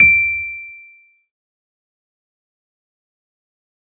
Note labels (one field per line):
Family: keyboard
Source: electronic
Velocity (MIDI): 75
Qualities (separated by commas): fast decay